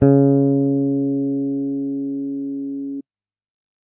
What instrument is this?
electronic bass